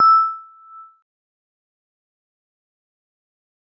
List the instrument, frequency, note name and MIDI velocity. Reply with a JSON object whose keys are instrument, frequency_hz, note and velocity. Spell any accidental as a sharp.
{"instrument": "acoustic mallet percussion instrument", "frequency_hz": 1319, "note": "E6", "velocity": 25}